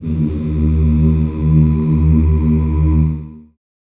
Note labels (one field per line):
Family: voice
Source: acoustic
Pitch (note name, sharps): D#2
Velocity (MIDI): 127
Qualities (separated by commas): dark, long release, reverb